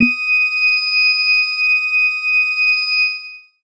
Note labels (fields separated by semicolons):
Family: organ; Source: electronic; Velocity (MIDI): 75; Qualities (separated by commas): reverb